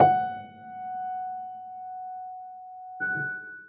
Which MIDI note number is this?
78